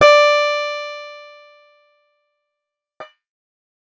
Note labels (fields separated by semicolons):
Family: guitar; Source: acoustic; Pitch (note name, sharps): D5; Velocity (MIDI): 50; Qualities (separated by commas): bright, distorted, fast decay